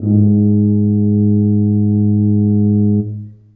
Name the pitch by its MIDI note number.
44